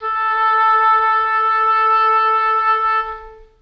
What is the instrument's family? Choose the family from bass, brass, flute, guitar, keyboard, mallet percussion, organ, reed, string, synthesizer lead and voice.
reed